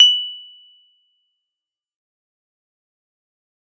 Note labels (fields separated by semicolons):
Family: keyboard; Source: electronic; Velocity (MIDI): 75; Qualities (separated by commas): bright, fast decay, percussive